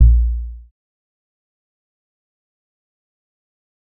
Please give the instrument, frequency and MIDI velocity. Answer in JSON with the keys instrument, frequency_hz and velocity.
{"instrument": "synthesizer bass", "frequency_hz": 58.27, "velocity": 100}